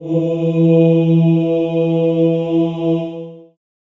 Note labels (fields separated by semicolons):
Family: voice; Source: acoustic; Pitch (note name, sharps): E3; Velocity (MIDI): 25; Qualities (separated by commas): dark, long release, reverb